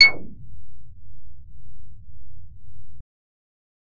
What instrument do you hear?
synthesizer bass